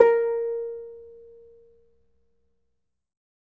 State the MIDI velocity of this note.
50